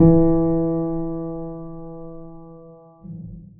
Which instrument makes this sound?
acoustic keyboard